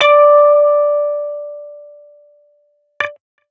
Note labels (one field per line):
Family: guitar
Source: electronic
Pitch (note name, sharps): D5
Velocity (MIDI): 75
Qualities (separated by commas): distorted